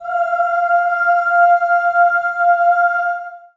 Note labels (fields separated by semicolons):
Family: voice; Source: acoustic; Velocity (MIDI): 50; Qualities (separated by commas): long release, reverb